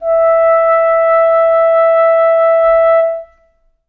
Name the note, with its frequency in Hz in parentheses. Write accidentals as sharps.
E5 (659.3 Hz)